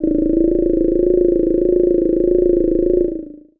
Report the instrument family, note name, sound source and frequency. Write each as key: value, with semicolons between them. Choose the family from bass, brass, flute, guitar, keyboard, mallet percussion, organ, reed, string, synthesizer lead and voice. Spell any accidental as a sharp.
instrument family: voice; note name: A0; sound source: synthesizer; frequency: 27.5 Hz